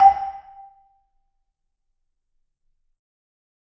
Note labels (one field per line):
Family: mallet percussion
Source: acoustic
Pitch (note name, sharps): G5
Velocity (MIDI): 127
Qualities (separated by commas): percussive, reverb